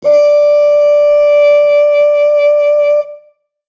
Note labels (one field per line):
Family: brass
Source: acoustic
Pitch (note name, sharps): D5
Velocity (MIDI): 25